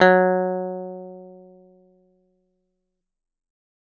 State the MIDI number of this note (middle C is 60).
54